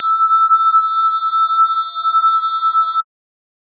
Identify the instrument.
electronic mallet percussion instrument